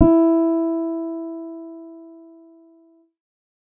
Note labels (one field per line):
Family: keyboard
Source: synthesizer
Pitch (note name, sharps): E4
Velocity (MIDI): 25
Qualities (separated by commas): dark